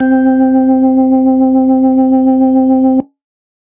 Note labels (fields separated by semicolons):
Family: organ; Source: electronic; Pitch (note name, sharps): C4; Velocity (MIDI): 127